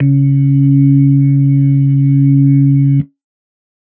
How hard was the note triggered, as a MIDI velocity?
50